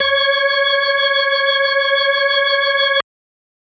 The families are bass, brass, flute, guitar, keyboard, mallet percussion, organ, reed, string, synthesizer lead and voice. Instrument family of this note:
organ